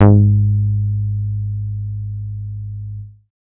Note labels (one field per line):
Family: bass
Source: synthesizer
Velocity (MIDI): 100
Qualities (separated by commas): dark